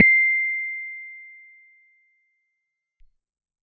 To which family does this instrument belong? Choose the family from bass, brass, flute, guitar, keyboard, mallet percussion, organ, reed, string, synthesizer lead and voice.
keyboard